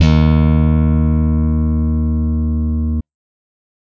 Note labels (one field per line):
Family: bass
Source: electronic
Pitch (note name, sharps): D#2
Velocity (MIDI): 50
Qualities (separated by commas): bright